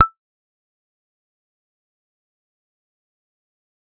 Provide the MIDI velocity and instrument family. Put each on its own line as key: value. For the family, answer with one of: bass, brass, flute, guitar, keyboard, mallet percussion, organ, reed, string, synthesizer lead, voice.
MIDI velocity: 50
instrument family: bass